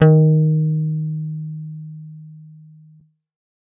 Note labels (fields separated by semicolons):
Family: bass; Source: synthesizer; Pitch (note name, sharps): D#3; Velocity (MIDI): 127; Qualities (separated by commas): dark